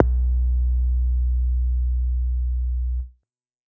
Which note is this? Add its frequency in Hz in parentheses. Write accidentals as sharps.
B1 (61.74 Hz)